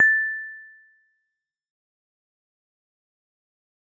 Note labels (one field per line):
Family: mallet percussion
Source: acoustic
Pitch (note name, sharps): A6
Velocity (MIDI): 127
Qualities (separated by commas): fast decay, percussive